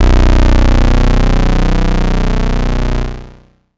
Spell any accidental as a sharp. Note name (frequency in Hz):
B0 (30.87 Hz)